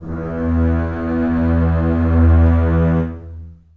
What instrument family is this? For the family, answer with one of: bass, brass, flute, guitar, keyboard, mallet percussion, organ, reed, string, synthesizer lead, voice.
string